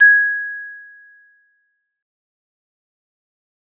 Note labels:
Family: mallet percussion; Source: acoustic; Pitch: G#6; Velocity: 75; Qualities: fast decay

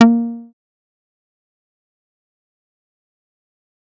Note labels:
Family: bass; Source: synthesizer; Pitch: A#3; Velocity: 127; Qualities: fast decay, percussive

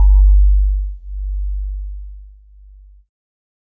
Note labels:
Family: keyboard; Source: electronic; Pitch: G1; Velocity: 50; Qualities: multiphonic

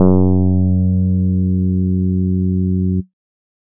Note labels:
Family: bass; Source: synthesizer; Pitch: F#2; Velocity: 127

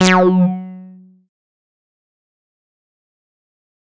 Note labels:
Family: bass; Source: synthesizer; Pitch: F#3; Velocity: 127; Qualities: distorted, fast decay

